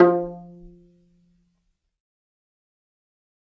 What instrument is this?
acoustic string instrument